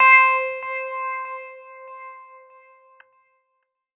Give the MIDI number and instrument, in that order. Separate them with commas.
72, electronic keyboard